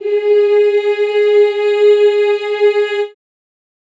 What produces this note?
acoustic voice